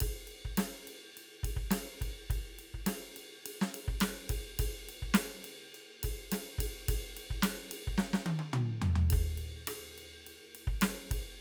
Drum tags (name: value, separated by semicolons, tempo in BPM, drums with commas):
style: rock; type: beat; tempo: 105 BPM; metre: 4/4; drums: ride, ride bell, open hi-hat, snare, cross-stick, high tom, mid tom, floor tom, kick